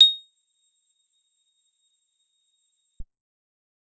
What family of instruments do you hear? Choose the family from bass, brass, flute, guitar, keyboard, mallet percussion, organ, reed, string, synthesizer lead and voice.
guitar